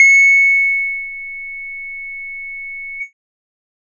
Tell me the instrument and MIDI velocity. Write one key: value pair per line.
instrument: synthesizer bass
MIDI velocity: 127